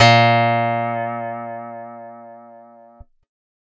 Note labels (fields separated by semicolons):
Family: guitar; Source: acoustic; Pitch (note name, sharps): A#2; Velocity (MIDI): 127